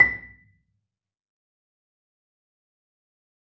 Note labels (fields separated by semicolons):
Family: mallet percussion; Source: acoustic; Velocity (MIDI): 100; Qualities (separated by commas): fast decay, percussive, reverb